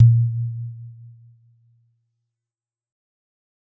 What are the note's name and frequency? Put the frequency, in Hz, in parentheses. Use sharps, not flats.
A#2 (116.5 Hz)